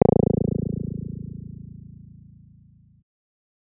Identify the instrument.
electronic guitar